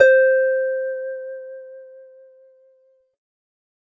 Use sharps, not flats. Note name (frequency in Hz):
C5 (523.3 Hz)